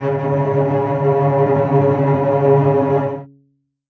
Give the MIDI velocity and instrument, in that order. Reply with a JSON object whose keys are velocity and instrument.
{"velocity": 50, "instrument": "acoustic string instrument"}